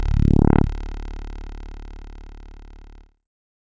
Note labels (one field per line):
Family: keyboard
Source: synthesizer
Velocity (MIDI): 25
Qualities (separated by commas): bright, distorted